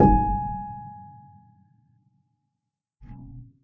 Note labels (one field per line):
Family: keyboard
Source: acoustic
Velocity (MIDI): 25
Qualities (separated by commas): dark, reverb